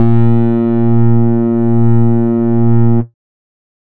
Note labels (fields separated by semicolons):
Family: bass; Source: synthesizer; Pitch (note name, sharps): A#2; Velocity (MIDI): 75; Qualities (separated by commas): distorted, multiphonic, tempo-synced